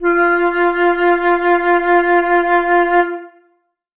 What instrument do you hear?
acoustic flute